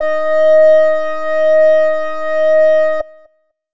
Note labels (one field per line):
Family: flute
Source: acoustic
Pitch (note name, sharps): D#5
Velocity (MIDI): 75